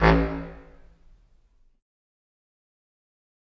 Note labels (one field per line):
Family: reed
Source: acoustic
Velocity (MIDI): 50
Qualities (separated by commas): fast decay, percussive, reverb